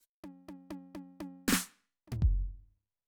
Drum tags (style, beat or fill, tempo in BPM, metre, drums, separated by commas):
reggae, fill, 78 BPM, 4/4, closed hi-hat, hi-hat pedal, snare, high tom, floor tom, kick